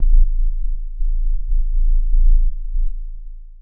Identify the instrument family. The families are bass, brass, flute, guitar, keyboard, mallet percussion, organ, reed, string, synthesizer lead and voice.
synthesizer lead